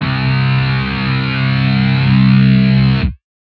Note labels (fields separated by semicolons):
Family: guitar; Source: synthesizer; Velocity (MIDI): 75